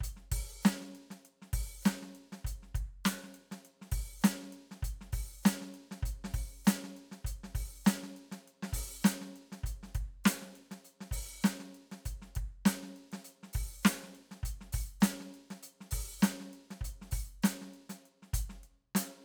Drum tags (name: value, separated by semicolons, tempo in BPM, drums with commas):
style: funk; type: beat; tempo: 100 BPM; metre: 4/4; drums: closed hi-hat, open hi-hat, hi-hat pedal, snare, kick